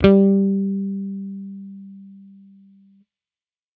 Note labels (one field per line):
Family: bass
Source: electronic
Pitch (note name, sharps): G3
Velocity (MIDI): 127